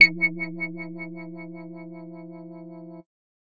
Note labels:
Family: bass; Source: synthesizer; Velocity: 75; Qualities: distorted

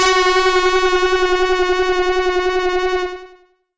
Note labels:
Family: bass; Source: synthesizer; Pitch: F#4; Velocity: 127; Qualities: bright, distorted, tempo-synced

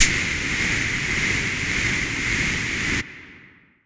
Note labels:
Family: flute; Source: acoustic; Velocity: 25; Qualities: distorted

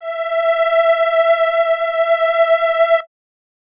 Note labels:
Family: reed; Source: acoustic; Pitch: E5; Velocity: 25

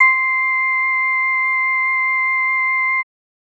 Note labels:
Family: organ; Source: electronic; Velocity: 100; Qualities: multiphonic

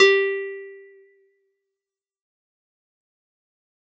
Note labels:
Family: guitar; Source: acoustic; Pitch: G4; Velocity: 100; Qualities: fast decay

